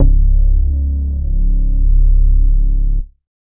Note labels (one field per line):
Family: bass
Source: synthesizer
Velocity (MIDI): 50